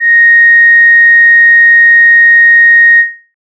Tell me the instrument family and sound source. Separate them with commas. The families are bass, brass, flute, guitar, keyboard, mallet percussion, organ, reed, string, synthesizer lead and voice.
flute, synthesizer